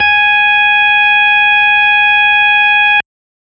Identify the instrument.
electronic organ